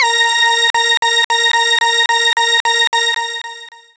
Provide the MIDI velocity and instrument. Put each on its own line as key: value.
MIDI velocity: 50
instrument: synthesizer lead